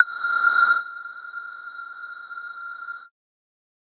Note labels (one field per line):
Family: mallet percussion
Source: electronic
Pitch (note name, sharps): F6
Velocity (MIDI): 127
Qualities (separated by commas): non-linear envelope